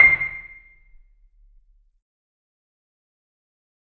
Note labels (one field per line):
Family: mallet percussion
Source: acoustic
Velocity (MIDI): 75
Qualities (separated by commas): fast decay, percussive, reverb